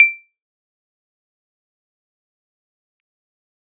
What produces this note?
electronic keyboard